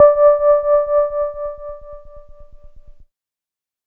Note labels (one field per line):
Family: keyboard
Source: electronic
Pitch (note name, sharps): D5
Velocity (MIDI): 127